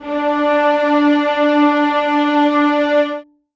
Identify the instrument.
acoustic string instrument